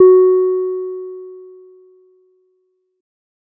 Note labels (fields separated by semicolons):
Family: bass; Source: synthesizer; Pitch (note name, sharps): F#4; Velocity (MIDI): 50